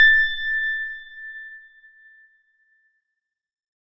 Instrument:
electronic organ